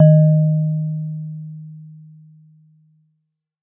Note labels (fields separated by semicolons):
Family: mallet percussion; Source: acoustic; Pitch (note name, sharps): D#3; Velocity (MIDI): 75; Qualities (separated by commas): dark